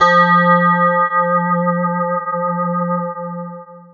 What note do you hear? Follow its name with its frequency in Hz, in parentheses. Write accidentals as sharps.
F3 (174.6 Hz)